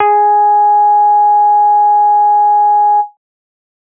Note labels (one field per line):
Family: bass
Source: synthesizer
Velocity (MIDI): 50